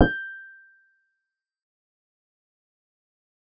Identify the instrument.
synthesizer keyboard